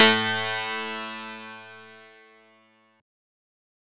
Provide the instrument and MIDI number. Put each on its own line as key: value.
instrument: synthesizer lead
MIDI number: 45